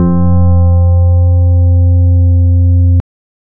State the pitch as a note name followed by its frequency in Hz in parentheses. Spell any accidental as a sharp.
F2 (87.31 Hz)